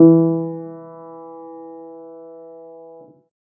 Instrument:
acoustic keyboard